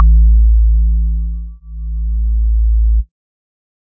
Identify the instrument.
electronic organ